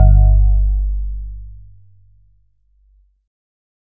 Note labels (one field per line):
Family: keyboard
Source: electronic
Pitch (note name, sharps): G1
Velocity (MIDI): 100